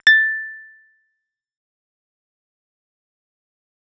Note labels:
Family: bass; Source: synthesizer; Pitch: A6; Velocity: 75; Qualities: fast decay, percussive

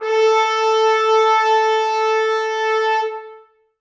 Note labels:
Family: brass; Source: acoustic; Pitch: A4; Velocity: 127; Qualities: bright, reverb

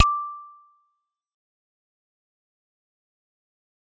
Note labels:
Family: mallet percussion; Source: acoustic; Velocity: 75; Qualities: fast decay, percussive

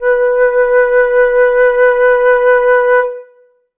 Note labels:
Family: flute; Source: acoustic; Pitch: B4; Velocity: 50; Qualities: dark, reverb

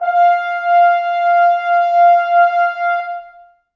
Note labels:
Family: brass; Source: acoustic; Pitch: F5; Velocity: 100; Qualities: long release, reverb

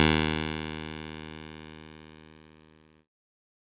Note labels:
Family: keyboard; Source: electronic; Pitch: D#2; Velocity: 127; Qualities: bright, distorted

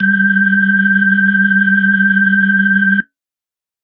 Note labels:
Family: organ; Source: electronic; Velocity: 75

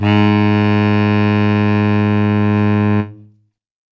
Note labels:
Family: reed; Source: acoustic; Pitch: G#2; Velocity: 100; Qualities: reverb

